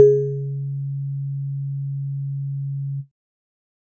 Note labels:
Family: keyboard; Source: electronic; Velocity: 75

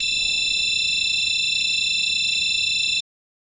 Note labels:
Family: organ; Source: electronic; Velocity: 127; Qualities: bright

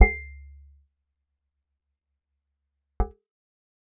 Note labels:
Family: guitar; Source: acoustic; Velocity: 25; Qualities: fast decay, percussive

